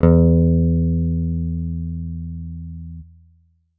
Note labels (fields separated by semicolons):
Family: guitar; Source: electronic; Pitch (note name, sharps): E2; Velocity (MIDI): 50